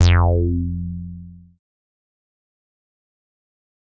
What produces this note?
synthesizer bass